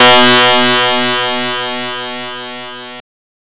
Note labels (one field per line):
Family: guitar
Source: synthesizer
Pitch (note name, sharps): B2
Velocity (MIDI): 127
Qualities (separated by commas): bright, distorted